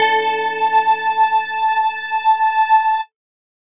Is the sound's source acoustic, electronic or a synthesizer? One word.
electronic